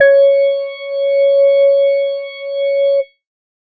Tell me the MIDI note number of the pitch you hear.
73